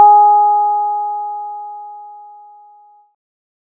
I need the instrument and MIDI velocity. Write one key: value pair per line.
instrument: synthesizer bass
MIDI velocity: 25